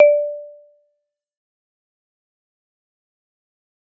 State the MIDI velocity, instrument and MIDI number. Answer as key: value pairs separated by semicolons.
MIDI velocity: 100; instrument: acoustic mallet percussion instrument; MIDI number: 74